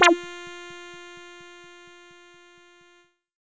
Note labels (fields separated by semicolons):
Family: bass; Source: synthesizer; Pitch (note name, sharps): F4; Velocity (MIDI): 25; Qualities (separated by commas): distorted